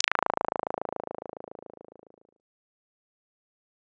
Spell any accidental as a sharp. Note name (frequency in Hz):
A0 (27.5 Hz)